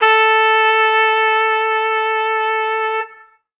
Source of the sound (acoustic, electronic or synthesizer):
acoustic